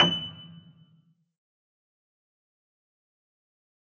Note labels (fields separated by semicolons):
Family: keyboard; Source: acoustic; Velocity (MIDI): 75; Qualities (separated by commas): fast decay, percussive, reverb